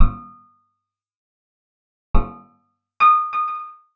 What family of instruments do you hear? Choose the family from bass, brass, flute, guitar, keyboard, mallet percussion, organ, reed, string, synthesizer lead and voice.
guitar